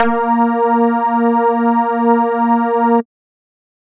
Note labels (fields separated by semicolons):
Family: bass; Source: synthesizer; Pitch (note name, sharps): A#3; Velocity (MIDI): 100